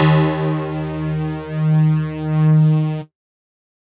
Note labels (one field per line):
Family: mallet percussion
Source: electronic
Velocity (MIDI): 75